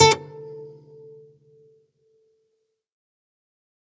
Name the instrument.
acoustic string instrument